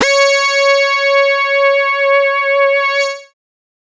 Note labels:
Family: bass; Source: synthesizer; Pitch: C#5; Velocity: 50; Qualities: distorted, multiphonic

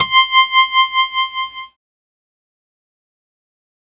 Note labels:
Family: keyboard; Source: synthesizer; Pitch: C6; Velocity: 100; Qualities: bright, distorted, fast decay

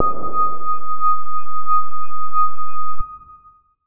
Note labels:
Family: guitar; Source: electronic; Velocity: 127; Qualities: bright, distorted

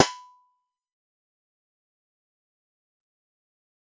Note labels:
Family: guitar; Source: synthesizer; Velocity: 75; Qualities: fast decay, percussive

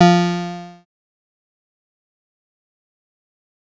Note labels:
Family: synthesizer lead; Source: synthesizer; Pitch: F3; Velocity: 127; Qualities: distorted, fast decay

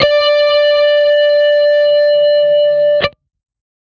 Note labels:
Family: guitar; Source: electronic; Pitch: D5; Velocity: 25; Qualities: distorted

